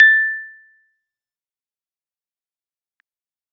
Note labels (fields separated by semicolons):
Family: keyboard; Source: electronic; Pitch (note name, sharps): A6; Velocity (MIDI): 75; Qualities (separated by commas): fast decay, percussive